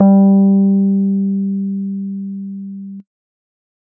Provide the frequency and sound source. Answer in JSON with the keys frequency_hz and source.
{"frequency_hz": 196, "source": "electronic"}